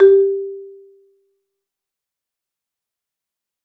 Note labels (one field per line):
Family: mallet percussion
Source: acoustic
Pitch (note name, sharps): G4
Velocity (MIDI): 127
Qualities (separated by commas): dark, fast decay, percussive, reverb